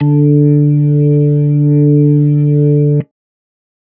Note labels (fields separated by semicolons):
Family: organ; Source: electronic; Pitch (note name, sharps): D3; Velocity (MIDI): 100